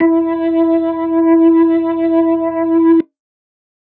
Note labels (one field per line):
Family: organ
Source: electronic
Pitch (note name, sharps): E4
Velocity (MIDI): 75